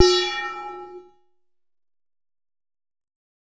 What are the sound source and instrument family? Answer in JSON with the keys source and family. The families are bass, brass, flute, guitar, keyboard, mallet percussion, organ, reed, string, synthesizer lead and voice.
{"source": "synthesizer", "family": "bass"}